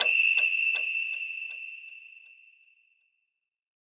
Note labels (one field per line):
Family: synthesizer lead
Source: synthesizer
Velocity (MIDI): 127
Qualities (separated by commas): bright, non-linear envelope, reverb